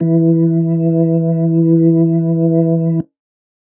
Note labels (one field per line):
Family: organ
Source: electronic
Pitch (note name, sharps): E3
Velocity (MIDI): 50